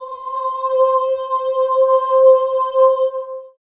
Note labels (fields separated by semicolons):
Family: voice; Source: acoustic; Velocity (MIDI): 50; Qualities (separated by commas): long release, reverb